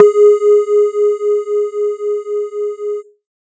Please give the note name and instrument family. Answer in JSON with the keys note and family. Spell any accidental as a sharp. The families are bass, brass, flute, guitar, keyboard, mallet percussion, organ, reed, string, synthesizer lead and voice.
{"note": "G#4", "family": "synthesizer lead"}